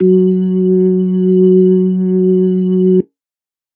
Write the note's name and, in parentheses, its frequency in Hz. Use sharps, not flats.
F#3 (185 Hz)